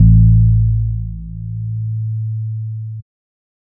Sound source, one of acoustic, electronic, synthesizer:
synthesizer